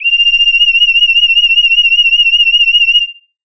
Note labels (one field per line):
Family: voice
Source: synthesizer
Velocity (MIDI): 127